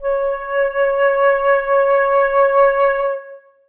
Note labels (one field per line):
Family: flute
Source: acoustic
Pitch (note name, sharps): C#5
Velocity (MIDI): 25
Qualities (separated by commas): dark, reverb